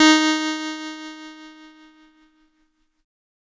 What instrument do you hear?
electronic keyboard